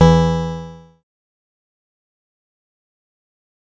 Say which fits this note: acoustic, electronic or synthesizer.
synthesizer